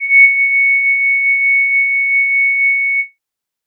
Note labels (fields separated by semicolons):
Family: flute; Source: synthesizer; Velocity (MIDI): 100; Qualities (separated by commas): distorted